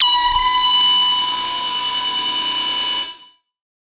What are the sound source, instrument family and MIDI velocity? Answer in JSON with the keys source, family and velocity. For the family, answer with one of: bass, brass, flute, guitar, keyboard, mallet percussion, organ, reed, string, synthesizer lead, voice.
{"source": "synthesizer", "family": "synthesizer lead", "velocity": 127}